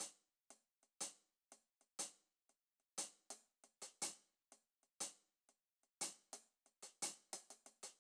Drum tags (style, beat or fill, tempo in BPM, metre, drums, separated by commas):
jazz, beat, 120 BPM, 4/4, closed hi-hat